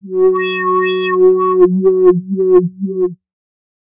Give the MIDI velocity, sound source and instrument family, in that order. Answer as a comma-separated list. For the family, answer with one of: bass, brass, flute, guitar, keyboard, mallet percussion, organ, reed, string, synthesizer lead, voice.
50, synthesizer, bass